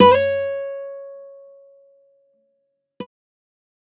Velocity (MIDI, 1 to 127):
127